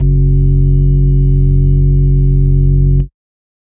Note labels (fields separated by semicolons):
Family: organ; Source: electronic; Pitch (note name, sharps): F#1; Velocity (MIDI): 100; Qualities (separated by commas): dark